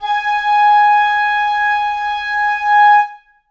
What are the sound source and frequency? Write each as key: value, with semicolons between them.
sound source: acoustic; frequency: 830.6 Hz